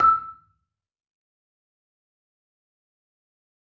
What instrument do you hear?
acoustic mallet percussion instrument